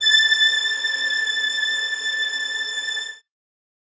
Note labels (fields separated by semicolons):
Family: string; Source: acoustic; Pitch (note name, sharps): A6; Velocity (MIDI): 127; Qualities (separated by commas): reverb